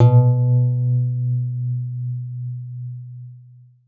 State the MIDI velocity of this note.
100